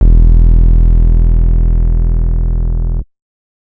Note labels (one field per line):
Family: bass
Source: synthesizer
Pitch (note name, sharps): E1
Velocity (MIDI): 100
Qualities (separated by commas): distorted